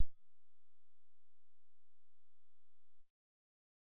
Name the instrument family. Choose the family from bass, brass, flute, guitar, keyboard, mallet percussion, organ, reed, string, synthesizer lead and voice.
bass